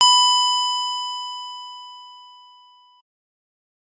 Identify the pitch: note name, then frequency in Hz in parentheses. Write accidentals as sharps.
B5 (987.8 Hz)